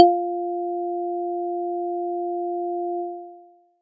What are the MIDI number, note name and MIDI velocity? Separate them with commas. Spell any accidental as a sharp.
65, F4, 25